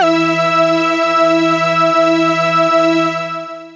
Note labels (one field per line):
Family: synthesizer lead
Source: synthesizer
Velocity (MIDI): 75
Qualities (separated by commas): bright, long release